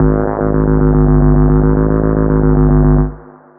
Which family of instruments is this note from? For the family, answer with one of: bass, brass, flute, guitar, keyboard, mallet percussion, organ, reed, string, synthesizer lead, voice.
bass